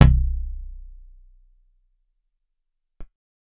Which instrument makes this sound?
acoustic guitar